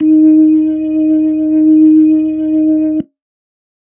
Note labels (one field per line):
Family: organ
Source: electronic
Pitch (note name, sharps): D#4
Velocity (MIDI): 50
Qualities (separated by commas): dark